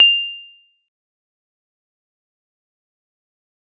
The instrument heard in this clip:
acoustic mallet percussion instrument